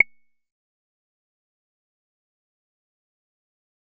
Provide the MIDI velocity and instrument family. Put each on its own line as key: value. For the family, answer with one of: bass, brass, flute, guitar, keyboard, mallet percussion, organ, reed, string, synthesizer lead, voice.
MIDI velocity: 75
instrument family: bass